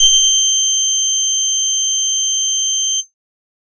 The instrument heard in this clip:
synthesizer bass